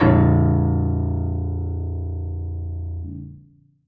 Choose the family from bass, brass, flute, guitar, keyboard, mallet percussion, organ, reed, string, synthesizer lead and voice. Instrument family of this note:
keyboard